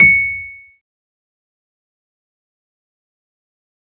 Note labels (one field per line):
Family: keyboard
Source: electronic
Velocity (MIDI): 50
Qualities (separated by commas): fast decay, percussive